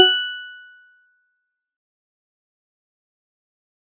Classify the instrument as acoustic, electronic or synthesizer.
acoustic